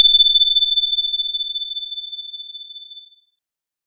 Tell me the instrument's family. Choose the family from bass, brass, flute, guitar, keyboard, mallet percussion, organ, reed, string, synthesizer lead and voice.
keyboard